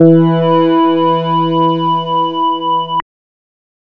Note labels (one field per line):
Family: bass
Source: synthesizer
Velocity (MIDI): 75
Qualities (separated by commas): distorted, multiphonic